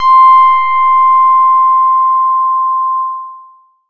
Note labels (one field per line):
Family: bass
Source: synthesizer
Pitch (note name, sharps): C6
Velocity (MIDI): 127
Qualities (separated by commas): distorted, long release